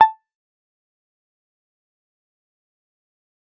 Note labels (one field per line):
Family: guitar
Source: electronic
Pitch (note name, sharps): A5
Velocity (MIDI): 75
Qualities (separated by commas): fast decay, percussive